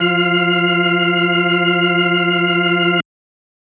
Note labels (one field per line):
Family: organ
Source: electronic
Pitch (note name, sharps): F3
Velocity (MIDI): 127